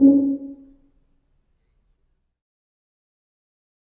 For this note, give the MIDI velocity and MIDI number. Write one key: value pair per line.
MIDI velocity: 25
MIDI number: 61